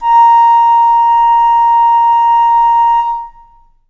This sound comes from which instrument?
acoustic flute